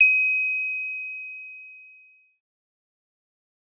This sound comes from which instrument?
synthesizer bass